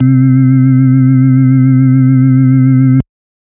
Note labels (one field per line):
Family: organ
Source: electronic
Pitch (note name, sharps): C3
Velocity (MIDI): 25